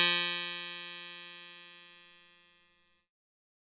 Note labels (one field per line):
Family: keyboard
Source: electronic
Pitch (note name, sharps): F3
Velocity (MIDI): 127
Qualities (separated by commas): bright, distorted